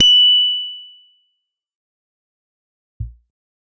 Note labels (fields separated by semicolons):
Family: guitar; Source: electronic; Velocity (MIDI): 75; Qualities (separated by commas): bright, distorted, fast decay